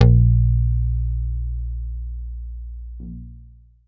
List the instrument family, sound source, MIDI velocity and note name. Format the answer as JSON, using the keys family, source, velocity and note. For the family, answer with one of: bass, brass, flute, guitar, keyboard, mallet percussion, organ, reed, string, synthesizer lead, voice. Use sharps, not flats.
{"family": "guitar", "source": "electronic", "velocity": 100, "note": "A#1"}